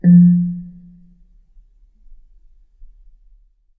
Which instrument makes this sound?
acoustic mallet percussion instrument